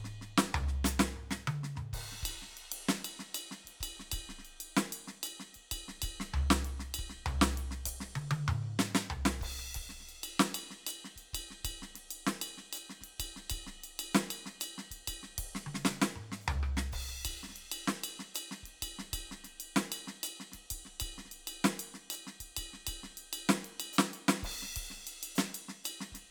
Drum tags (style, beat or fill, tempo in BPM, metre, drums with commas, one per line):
Afro-Cuban
beat
128 BPM
4/4
crash, ride, ride bell, hi-hat pedal, snare, cross-stick, high tom, mid tom, floor tom, kick